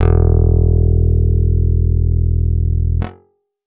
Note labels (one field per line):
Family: guitar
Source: acoustic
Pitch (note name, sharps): E1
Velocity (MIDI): 100